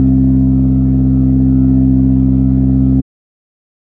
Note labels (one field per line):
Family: organ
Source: electronic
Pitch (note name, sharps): C2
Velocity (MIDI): 25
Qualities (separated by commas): dark